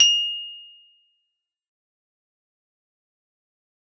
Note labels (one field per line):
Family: guitar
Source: acoustic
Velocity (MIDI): 25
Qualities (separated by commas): bright, fast decay, percussive, reverb